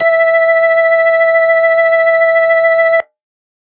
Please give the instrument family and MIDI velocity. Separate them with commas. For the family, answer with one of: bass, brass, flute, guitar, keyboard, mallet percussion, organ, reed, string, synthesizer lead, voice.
organ, 127